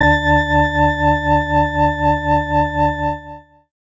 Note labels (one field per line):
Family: organ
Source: electronic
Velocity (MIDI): 127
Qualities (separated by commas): distorted